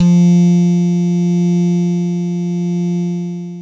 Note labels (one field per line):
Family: guitar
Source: synthesizer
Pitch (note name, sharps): F3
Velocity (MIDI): 127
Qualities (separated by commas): long release